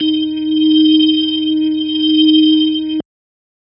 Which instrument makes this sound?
electronic organ